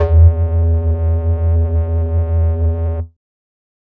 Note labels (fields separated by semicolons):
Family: flute; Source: synthesizer; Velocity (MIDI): 100; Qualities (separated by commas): distorted